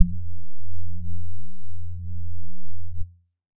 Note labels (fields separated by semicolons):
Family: keyboard; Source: electronic; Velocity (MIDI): 25; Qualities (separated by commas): dark